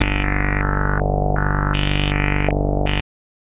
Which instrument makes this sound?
synthesizer bass